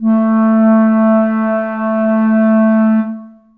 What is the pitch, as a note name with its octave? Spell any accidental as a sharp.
A3